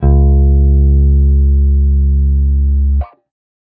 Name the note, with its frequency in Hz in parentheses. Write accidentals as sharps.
C#2 (69.3 Hz)